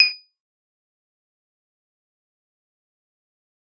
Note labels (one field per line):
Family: guitar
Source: synthesizer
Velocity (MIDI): 100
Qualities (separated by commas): bright, fast decay, percussive